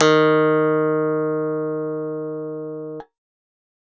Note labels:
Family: keyboard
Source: electronic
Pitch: D#3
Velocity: 100

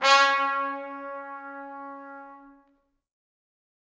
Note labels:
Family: brass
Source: acoustic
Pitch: C#4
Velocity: 50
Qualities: bright, reverb

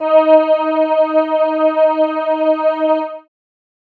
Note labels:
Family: keyboard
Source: synthesizer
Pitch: D#4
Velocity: 50

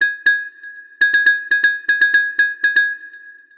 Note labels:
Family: mallet percussion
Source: synthesizer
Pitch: G#6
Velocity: 127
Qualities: long release, multiphonic, percussive, tempo-synced

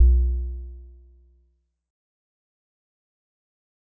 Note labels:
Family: mallet percussion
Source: acoustic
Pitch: B1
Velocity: 25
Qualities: dark, fast decay

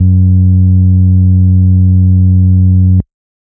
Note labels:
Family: organ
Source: electronic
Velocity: 25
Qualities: bright, distorted

